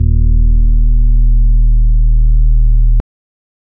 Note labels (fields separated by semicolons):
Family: organ; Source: electronic; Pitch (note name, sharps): D#1; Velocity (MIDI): 50; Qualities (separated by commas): dark